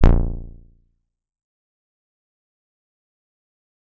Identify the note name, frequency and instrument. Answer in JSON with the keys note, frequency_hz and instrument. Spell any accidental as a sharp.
{"note": "A#0", "frequency_hz": 29.14, "instrument": "electronic guitar"}